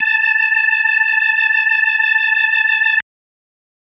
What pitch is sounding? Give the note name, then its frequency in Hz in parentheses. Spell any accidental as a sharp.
A5 (880 Hz)